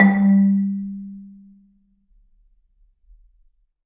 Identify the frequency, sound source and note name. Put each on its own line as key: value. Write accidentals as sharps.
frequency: 196 Hz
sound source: acoustic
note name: G3